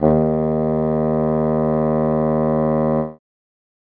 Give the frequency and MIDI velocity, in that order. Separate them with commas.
77.78 Hz, 25